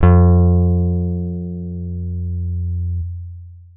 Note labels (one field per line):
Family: guitar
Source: electronic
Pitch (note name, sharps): F2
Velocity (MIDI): 50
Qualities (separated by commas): long release